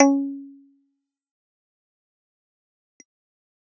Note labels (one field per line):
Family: keyboard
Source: electronic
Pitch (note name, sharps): C#4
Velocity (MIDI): 100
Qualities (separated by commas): fast decay, percussive